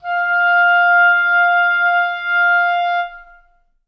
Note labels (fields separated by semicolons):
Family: reed; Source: acoustic; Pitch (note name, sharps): F5; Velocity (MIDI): 75; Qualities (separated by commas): reverb